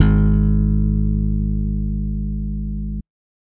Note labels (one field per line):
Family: bass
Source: electronic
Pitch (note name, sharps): G#1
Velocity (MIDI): 50